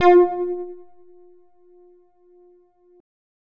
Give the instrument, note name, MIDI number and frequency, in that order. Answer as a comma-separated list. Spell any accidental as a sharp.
synthesizer bass, F4, 65, 349.2 Hz